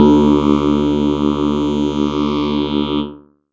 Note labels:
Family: keyboard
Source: electronic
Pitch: D2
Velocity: 100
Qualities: bright, distorted, multiphonic

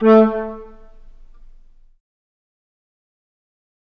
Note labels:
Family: flute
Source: acoustic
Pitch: A3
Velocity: 75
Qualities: fast decay, reverb

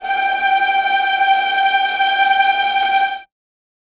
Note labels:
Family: string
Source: acoustic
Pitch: G5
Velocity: 25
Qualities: bright, non-linear envelope, reverb

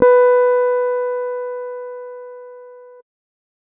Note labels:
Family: keyboard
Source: electronic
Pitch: B4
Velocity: 25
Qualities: dark

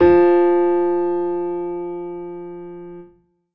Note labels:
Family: keyboard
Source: acoustic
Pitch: F3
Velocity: 75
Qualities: reverb

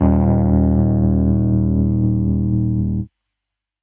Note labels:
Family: keyboard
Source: electronic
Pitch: D#1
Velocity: 100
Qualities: distorted

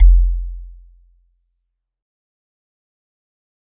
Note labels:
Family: mallet percussion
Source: acoustic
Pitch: F1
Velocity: 50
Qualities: dark, fast decay, percussive

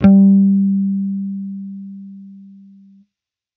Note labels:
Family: bass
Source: electronic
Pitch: G3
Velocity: 25

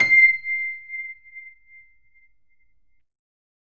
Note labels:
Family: keyboard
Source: electronic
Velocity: 127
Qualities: reverb

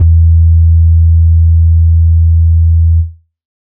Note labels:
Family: organ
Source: electronic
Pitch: E2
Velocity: 25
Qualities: dark

